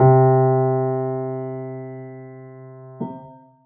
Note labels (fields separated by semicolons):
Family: keyboard; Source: acoustic; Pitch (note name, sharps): C3; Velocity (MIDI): 25